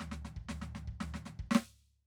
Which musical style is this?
jazz-funk